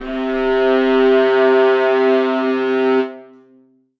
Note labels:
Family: string; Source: acoustic; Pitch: C3; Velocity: 100; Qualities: long release, reverb

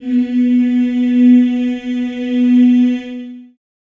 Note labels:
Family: voice; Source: acoustic; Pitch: B3; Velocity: 50; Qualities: long release, reverb

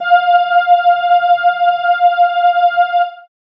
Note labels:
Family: keyboard; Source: synthesizer; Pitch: F5; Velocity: 50

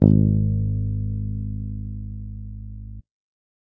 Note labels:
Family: bass; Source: electronic; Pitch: G#1; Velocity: 127

